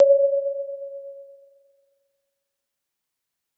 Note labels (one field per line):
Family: mallet percussion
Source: acoustic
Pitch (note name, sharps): C#5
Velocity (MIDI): 127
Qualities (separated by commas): dark, fast decay